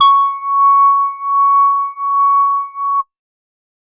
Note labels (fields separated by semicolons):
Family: organ; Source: electronic; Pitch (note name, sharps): C#6; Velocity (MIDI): 127